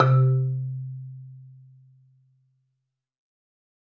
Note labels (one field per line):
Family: mallet percussion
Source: acoustic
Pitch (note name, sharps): C3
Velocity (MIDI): 100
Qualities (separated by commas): dark, reverb